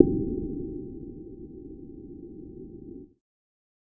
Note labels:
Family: bass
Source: synthesizer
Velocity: 50

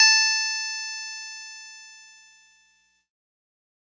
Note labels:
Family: keyboard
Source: electronic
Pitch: A5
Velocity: 75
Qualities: bright, distorted

